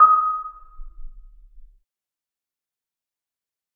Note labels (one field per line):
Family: mallet percussion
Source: acoustic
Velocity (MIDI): 25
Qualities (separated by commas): dark, fast decay, reverb